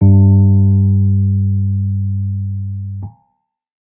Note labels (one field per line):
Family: keyboard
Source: electronic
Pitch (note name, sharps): G2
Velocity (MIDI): 50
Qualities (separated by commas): dark, distorted